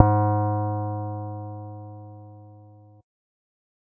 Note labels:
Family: bass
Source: synthesizer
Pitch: G#2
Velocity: 75

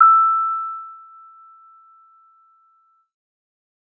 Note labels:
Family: keyboard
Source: electronic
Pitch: E6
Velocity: 75

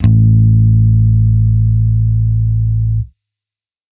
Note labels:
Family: bass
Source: electronic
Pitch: A1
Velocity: 100

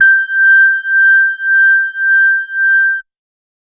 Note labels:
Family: organ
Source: electronic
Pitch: G6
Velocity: 25

